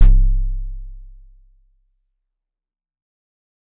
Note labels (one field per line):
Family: keyboard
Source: acoustic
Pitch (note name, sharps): C1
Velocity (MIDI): 50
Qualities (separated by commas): fast decay